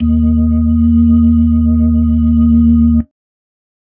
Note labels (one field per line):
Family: organ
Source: electronic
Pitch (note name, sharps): D#2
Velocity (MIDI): 127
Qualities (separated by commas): dark